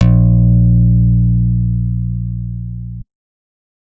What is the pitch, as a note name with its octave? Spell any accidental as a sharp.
A#1